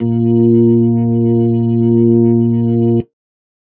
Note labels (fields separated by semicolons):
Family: organ; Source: electronic; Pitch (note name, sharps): A#2; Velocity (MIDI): 25; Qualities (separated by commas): dark